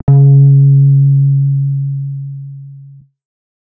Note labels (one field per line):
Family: bass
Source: synthesizer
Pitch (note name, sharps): C#3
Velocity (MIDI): 127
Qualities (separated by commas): distorted